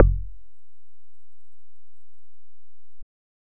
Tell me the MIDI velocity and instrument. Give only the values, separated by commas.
25, synthesizer bass